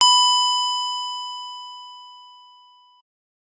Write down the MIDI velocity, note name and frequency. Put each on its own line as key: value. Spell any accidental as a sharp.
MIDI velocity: 100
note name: B5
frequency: 987.8 Hz